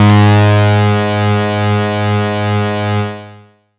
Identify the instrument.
synthesizer bass